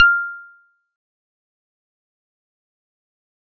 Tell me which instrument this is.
acoustic mallet percussion instrument